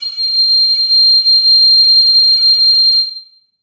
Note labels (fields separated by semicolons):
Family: flute; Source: acoustic; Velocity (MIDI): 127; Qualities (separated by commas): bright, reverb